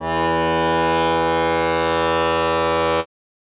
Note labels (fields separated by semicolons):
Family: reed; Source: acoustic; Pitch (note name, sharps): E2; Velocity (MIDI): 127